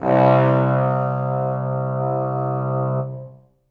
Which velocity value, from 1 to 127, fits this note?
100